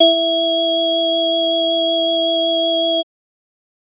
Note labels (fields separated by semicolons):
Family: organ; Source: electronic; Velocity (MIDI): 75; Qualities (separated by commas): multiphonic